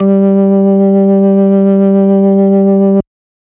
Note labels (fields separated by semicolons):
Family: organ; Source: electronic; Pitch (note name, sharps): G3; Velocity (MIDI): 75; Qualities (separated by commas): distorted